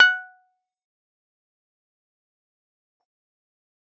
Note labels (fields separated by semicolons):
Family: keyboard; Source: electronic; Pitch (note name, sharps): F#6; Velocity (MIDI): 127; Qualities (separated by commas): fast decay, percussive